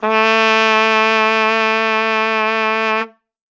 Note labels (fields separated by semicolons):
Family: brass; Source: acoustic; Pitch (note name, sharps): A3; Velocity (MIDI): 127